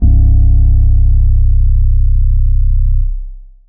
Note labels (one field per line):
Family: keyboard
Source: electronic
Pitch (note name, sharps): C1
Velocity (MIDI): 25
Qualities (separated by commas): long release